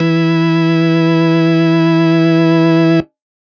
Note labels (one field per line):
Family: organ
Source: electronic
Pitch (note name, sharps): E3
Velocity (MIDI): 50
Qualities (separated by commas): distorted